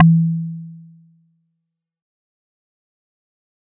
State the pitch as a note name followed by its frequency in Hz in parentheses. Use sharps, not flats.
E3 (164.8 Hz)